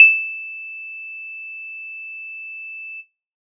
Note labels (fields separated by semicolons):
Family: bass; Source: synthesizer; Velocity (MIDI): 25; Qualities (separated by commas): bright